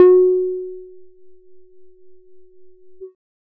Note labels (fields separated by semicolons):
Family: bass; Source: synthesizer; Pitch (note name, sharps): F#4; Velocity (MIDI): 50